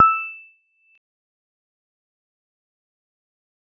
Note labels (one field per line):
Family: mallet percussion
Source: electronic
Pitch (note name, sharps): E6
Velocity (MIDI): 25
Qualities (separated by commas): fast decay, percussive